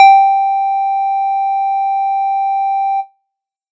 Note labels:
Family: bass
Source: synthesizer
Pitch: G5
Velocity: 25

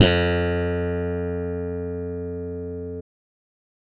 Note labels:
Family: bass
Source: electronic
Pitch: F2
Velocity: 50

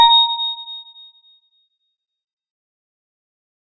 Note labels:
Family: mallet percussion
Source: acoustic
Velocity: 127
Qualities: fast decay

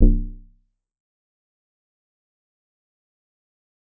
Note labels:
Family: bass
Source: synthesizer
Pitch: C1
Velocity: 50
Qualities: dark, fast decay, percussive

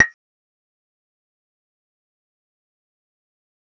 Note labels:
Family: bass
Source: synthesizer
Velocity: 75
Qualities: fast decay, percussive

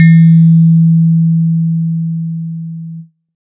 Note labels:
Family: synthesizer lead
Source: synthesizer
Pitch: E3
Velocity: 50

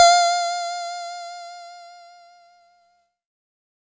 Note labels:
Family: keyboard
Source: electronic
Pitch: F5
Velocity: 75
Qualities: bright

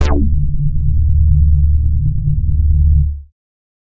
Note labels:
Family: bass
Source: synthesizer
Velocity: 100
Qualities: distorted

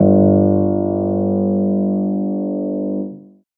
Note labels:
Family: keyboard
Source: acoustic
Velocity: 25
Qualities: reverb

